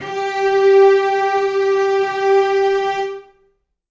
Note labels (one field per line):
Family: string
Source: acoustic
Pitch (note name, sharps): G4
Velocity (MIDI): 100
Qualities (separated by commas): reverb